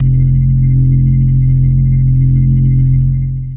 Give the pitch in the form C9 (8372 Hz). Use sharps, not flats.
F1 (43.65 Hz)